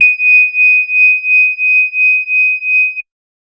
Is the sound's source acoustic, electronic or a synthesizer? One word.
electronic